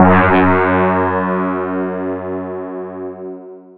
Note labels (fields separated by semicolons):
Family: mallet percussion; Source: electronic; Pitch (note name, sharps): F#2; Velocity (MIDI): 50; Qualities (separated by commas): bright, distorted, long release, non-linear envelope